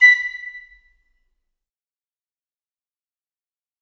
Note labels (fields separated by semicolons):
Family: flute; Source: acoustic; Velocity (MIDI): 100; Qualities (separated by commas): fast decay, percussive, reverb